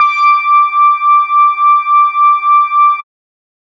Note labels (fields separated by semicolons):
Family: bass; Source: synthesizer; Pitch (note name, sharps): D6; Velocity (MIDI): 127